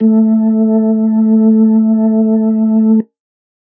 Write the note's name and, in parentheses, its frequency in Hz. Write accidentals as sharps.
A3 (220 Hz)